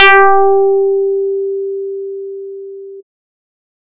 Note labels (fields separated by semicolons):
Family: bass; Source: synthesizer; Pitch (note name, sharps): G4; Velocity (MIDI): 127